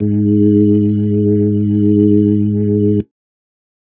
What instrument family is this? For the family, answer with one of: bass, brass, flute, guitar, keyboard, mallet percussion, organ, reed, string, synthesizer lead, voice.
organ